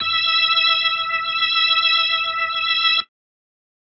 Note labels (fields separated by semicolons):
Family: organ; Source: electronic; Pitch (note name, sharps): E5; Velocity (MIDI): 127; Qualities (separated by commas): bright